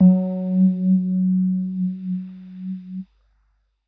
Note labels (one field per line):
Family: keyboard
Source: electronic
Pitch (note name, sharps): F#3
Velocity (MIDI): 50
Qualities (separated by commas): dark